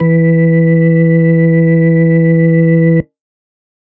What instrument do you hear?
electronic organ